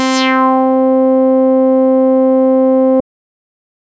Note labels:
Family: bass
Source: synthesizer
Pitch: C4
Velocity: 127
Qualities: distorted

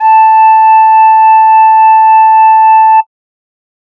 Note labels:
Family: flute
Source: synthesizer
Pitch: A5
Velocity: 50

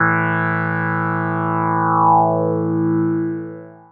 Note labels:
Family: synthesizer lead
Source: synthesizer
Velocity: 127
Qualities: long release

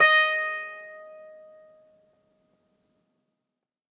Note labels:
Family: guitar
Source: acoustic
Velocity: 25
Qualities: bright

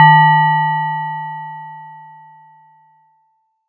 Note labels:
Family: mallet percussion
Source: acoustic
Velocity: 100

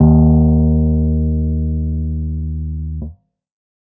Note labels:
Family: keyboard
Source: electronic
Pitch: D#2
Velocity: 50

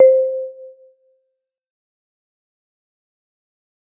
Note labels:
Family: mallet percussion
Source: acoustic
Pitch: C5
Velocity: 25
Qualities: fast decay, percussive, reverb

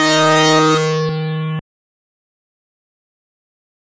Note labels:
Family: bass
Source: synthesizer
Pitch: D#3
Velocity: 100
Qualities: bright, distorted, fast decay

